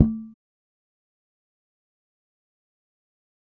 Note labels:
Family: bass; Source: electronic; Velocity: 25; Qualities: fast decay, percussive

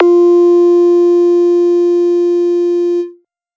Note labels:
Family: bass; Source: synthesizer; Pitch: F4; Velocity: 75; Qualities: distorted

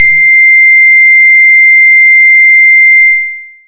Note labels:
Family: bass; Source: synthesizer; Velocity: 127; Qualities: bright, distorted, long release

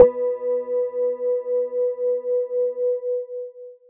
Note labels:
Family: mallet percussion; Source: electronic; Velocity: 75; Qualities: long release

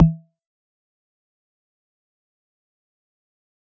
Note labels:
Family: mallet percussion; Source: acoustic; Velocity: 25; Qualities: fast decay, percussive

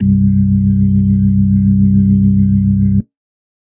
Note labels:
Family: organ; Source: electronic; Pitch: C1; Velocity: 50

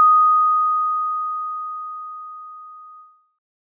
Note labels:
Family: mallet percussion; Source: acoustic; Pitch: D#6; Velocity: 100; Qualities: bright

